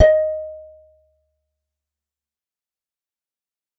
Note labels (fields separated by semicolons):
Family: guitar; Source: acoustic; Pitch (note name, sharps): D#5; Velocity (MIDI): 100; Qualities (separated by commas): fast decay, percussive